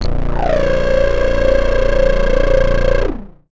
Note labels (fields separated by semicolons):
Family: bass; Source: synthesizer; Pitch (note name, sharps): A#0; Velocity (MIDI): 25; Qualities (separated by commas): distorted